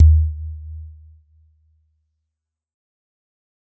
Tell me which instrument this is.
acoustic mallet percussion instrument